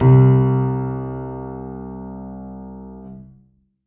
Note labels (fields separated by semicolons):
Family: keyboard; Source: acoustic; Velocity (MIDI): 100; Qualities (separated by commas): reverb